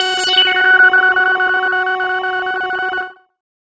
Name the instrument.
synthesizer bass